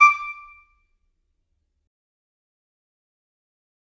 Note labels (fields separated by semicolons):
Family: reed; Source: acoustic; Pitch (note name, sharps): D6; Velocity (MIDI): 25; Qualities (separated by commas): fast decay, percussive, reverb